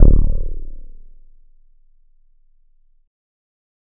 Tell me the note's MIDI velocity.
127